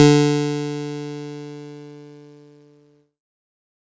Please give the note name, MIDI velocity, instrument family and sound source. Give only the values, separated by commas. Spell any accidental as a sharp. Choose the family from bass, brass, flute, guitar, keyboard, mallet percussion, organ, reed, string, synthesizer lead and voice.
D3, 25, keyboard, electronic